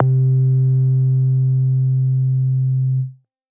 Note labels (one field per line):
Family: bass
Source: synthesizer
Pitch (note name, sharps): C3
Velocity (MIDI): 75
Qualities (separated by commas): distorted